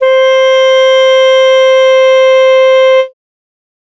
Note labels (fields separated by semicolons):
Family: reed; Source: acoustic; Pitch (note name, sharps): C5; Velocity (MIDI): 127